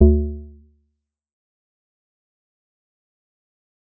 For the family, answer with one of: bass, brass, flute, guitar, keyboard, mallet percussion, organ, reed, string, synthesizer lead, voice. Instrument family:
bass